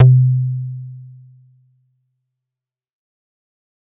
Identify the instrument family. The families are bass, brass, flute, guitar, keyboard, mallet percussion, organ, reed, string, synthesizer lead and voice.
bass